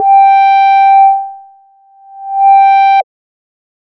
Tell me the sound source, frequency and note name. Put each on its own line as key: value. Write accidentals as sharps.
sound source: synthesizer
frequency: 784 Hz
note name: G5